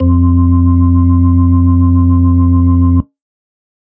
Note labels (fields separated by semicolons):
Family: organ; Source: electronic; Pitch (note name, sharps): F2; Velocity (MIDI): 75; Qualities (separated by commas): dark